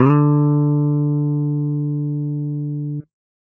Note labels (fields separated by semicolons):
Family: guitar; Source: electronic; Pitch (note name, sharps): D3; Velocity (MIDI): 127